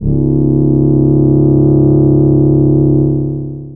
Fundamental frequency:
34.65 Hz